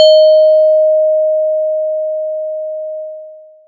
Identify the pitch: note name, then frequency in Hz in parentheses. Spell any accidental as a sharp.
D#5 (622.3 Hz)